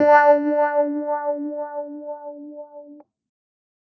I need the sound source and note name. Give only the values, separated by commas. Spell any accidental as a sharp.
electronic, D4